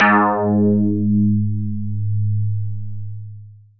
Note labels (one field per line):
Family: synthesizer lead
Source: synthesizer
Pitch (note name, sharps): G#2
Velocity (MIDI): 75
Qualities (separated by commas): long release